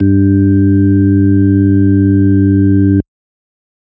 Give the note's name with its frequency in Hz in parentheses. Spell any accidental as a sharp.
G2 (98 Hz)